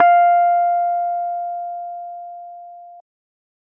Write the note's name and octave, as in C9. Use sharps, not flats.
F5